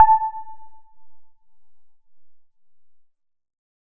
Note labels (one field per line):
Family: synthesizer lead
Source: synthesizer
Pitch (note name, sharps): A5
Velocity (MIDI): 25